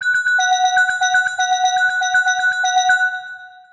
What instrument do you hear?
synthesizer mallet percussion instrument